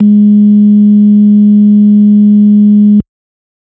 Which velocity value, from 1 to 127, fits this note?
50